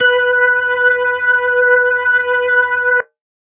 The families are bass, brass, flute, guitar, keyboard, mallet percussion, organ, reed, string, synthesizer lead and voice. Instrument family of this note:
organ